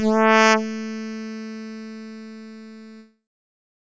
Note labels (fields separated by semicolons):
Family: keyboard; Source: synthesizer; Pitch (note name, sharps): A3; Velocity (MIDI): 75; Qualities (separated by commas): bright, distorted